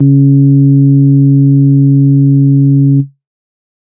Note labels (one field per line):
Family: organ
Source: electronic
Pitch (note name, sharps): C#3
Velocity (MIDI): 100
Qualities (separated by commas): dark